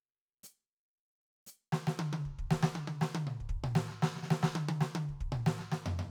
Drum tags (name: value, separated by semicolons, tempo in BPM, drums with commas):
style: rock; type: fill; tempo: 118 BPM; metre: 4/4; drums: hi-hat pedal, snare, high tom, mid tom, floor tom, kick